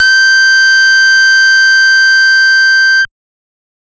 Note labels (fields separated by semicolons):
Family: bass; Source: synthesizer; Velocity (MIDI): 100; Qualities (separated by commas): bright, distorted, multiphonic